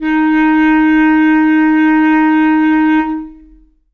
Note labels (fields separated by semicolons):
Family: reed; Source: acoustic; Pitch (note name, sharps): D#4; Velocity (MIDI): 25; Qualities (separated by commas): long release, reverb